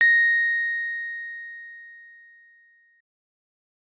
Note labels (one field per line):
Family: keyboard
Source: electronic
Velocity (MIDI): 127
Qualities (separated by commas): bright